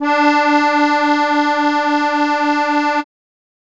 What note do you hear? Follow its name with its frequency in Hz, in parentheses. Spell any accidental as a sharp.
D4 (293.7 Hz)